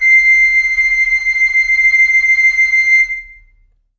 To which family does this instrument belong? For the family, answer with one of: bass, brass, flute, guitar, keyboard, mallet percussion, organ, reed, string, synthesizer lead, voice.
flute